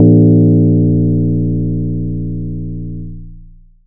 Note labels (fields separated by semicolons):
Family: mallet percussion; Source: acoustic; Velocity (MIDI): 127; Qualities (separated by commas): distorted, long release